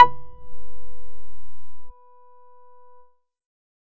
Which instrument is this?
synthesizer bass